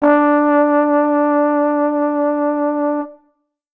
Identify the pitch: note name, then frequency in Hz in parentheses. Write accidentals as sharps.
D4 (293.7 Hz)